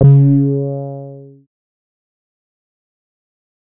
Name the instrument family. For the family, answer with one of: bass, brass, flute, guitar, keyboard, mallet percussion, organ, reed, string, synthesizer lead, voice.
bass